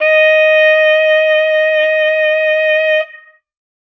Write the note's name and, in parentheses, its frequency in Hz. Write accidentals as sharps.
D#5 (622.3 Hz)